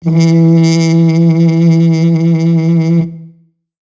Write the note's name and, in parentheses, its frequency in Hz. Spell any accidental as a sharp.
E3 (164.8 Hz)